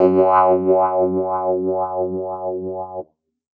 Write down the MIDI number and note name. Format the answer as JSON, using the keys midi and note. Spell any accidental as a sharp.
{"midi": 42, "note": "F#2"}